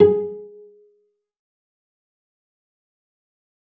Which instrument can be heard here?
acoustic string instrument